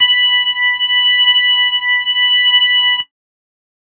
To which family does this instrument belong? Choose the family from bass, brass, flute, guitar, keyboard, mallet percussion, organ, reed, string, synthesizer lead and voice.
organ